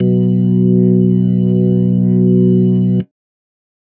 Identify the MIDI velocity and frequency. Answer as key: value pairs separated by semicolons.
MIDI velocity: 50; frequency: 61.74 Hz